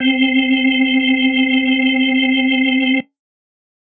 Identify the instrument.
electronic organ